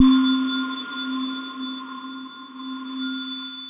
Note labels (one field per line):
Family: mallet percussion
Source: electronic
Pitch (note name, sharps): C4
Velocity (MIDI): 75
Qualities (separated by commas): bright, long release, non-linear envelope